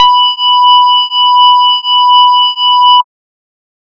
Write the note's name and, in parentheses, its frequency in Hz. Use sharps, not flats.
B5 (987.8 Hz)